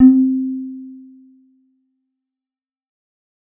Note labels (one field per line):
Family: guitar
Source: electronic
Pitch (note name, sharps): C4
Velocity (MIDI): 50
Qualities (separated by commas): dark, fast decay, reverb